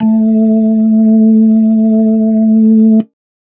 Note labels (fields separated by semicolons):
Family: organ; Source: electronic; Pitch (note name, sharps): A3; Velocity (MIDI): 100